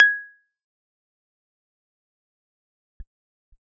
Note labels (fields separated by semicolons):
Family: keyboard; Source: electronic; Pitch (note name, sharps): G#6; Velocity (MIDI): 100; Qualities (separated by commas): fast decay, percussive